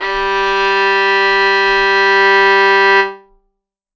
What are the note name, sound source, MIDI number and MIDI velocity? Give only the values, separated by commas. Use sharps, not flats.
G3, acoustic, 55, 25